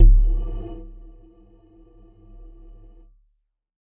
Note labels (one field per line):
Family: mallet percussion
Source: electronic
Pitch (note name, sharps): D1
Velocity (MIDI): 100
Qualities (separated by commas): dark, non-linear envelope